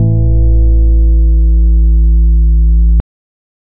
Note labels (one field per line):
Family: organ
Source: electronic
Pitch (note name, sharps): A1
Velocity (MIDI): 100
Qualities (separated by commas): dark